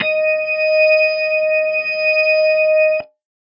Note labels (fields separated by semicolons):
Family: organ; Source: electronic; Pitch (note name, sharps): D#5; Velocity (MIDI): 75